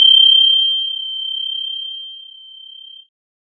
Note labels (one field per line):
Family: keyboard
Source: electronic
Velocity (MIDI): 50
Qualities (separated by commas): bright, multiphonic